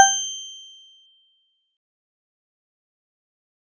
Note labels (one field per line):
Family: mallet percussion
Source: acoustic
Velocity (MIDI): 50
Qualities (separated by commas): bright, fast decay, percussive